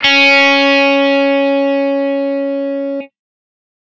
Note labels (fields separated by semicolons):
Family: guitar; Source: electronic; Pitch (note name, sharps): C#4; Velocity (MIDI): 75; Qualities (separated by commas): bright, distorted